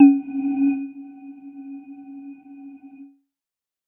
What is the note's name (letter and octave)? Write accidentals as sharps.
C#4